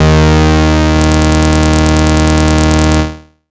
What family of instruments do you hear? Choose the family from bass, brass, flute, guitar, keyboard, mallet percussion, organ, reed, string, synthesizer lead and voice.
bass